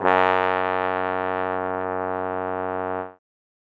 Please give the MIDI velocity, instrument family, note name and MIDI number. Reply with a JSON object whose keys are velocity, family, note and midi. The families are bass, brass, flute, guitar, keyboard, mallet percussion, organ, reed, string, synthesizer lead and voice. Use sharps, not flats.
{"velocity": 127, "family": "brass", "note": "F#2", "midi": 42}